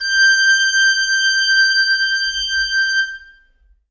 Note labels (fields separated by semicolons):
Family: reed; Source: acoustic; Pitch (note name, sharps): G6; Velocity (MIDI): 100; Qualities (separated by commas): reverb